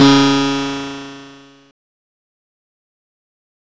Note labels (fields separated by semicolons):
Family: guitar; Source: electronic; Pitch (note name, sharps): C#3; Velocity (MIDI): 25; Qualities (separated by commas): bright, distorted, fast decay